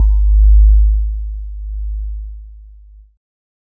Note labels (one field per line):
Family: keyboard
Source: electronic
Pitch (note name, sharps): G#1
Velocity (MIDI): 25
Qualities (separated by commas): multiphonic